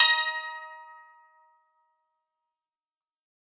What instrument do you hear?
acoustic guitar